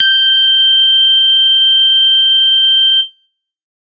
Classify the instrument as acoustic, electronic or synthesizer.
synthesizer